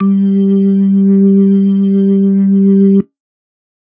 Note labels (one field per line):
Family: organ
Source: electronic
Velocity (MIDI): 75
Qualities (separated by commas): dark